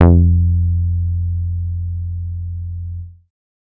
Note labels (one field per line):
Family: bass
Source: synthesizer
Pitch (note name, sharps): F2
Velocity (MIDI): 100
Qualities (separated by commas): dark